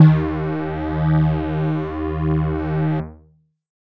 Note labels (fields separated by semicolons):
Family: keyboard; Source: electronic; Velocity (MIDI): 127; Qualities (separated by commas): distorted